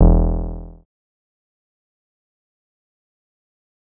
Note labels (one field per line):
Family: synthesizer lead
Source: synthesizer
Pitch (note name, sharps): E1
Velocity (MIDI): 100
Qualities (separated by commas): distorted, fast decay